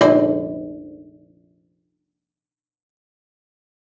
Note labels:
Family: guitar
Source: acoustic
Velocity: 25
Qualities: fast decay

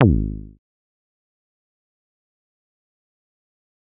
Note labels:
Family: bass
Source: synthesizer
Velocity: 50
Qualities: fast decay, percussive

